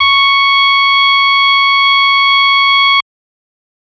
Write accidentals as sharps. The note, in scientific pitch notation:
C#6